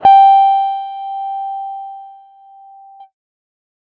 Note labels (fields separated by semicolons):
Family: guitar; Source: electronic; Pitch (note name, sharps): G5; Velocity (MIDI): 25